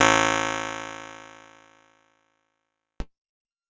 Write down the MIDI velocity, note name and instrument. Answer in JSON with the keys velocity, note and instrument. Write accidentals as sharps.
{"velocity": 25, "note": "A1", "instrument": "electronic keyboard"}